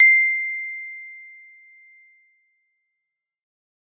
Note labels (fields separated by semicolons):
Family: mallet percussion; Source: acoustic; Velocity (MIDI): 127